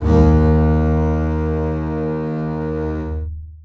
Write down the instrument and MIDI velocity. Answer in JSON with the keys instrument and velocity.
{"instrument": "acoustic string instrument", "velocity": 127}